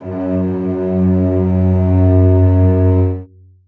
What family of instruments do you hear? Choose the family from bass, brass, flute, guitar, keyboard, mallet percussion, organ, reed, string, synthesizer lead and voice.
string